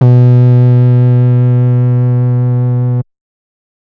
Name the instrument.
synthesizer bass